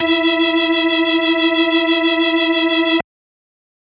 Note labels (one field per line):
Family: organ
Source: electronic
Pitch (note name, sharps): E4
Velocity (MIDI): 127